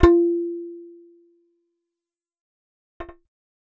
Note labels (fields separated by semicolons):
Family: bass; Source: synthesizer; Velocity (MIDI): 25; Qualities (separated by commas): fast decay